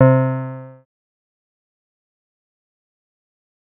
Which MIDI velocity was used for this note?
75